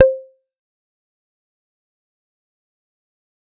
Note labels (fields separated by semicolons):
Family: bass; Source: synthesizer; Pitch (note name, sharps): C5; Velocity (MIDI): 75; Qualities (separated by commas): fast decay, percussive